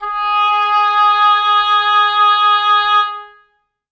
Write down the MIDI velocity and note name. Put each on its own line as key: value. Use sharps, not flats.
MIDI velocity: 127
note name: G#4